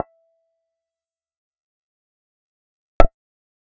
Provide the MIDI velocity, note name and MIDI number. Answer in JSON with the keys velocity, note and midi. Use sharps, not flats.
{"velocity": 127, "note": "E5", "midi": 76}